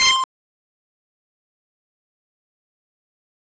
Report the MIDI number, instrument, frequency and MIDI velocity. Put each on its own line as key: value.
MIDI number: 84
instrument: synthesizer bass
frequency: 1047 Hz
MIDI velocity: 50